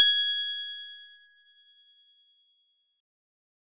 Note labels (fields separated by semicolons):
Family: synthesizer lead; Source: synthesizer; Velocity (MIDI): 25